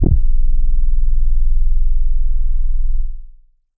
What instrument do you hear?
synthesizer bass